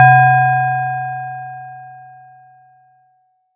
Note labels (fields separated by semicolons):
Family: mallet percussion; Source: acoustic; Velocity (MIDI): 100